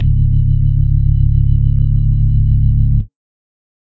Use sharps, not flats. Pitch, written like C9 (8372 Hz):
C#1 (34.65 Hz)